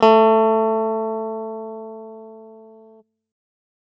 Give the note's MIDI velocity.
75